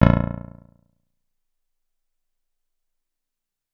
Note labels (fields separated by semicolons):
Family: guitar; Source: acoustic; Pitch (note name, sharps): A#0; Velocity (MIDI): 100; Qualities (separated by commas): percussive